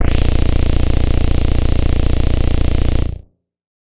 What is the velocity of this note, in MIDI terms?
127